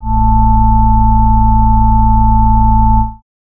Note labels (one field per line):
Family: organ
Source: electronic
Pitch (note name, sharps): A0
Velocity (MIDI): 25